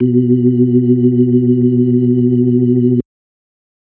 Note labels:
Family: organ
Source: electronic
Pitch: B2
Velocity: 25

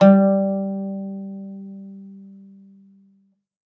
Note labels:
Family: guitar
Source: acoustic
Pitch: G3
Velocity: 50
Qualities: reverb

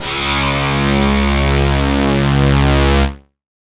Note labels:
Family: guitar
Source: electronic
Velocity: 100

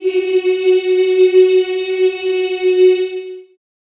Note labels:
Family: voice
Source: acoustic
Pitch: F#4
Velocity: 100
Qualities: long release, reverb

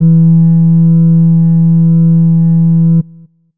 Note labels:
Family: flute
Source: acoustic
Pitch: E3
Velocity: 127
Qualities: dark

